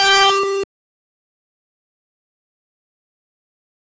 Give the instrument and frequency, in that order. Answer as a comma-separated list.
synthesizer bass, 392 Hz